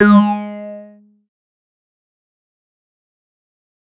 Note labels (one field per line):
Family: bass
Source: synthesizer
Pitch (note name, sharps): G#3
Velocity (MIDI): 50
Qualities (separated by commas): distorted, fast decay